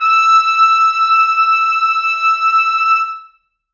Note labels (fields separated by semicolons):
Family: brass; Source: acoustic; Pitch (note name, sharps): E6; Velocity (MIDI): 100; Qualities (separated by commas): reverb